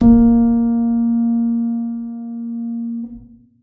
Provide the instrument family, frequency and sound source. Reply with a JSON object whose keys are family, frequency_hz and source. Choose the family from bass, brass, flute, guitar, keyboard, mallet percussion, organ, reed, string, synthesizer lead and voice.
{"family": "keyboard", "frequency_hz": 233.1, "source": "acoustic"}